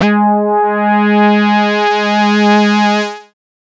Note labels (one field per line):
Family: bass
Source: synthesizer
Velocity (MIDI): 100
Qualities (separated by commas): distorted, multiphonic